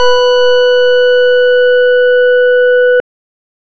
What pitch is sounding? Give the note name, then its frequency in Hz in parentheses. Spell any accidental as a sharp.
B4 (493.9 Hz)